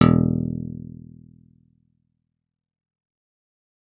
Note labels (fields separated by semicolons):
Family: guitar; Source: acoustic; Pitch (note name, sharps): E1; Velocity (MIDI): 75; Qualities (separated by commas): fast decay, reverb